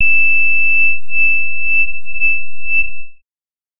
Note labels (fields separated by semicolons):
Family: bass; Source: synthesizer; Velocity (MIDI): 127; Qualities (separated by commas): bright, distorted, non-linear envelope